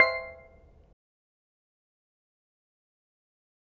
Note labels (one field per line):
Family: mallet percussion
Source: acoustic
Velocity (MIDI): 50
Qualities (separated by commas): fast decay, percussive, reverb